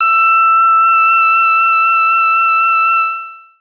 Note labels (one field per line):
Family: bass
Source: synthesizer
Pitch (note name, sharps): E6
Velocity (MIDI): 100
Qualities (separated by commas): distorted, long release